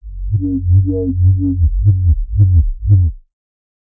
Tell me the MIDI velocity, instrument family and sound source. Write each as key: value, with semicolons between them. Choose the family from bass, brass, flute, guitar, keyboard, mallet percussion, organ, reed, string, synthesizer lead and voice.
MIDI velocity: 25; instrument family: bass; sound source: synthesizer